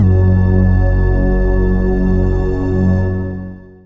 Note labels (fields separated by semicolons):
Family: synthesizer lead; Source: synthesizer; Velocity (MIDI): 25; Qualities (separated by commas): long release